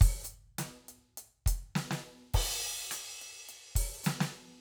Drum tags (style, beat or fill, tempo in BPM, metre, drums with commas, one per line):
rock
beat
105 BPM
4/4
crash, closed hi-hat, open hi-hat, hi-hat pedal, snare, cross-stick, kick